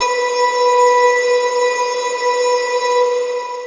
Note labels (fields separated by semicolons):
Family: guitar; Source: electronic; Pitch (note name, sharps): B4; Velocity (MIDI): 25; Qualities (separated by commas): long release